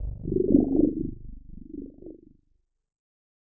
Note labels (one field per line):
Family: keyboard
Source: electronic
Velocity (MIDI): 25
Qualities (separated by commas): distorted, non-linear envelope